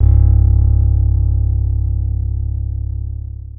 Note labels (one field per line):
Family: guitar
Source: acoustic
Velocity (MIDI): 75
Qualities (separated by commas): dark, long release